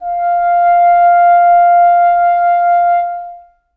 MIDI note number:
77